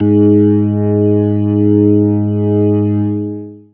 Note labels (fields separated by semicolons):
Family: organ; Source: electronic; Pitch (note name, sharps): G#2; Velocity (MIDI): 100; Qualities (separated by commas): distorted, long release